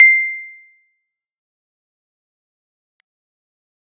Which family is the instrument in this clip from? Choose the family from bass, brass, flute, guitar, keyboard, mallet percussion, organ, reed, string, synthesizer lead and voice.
keyboard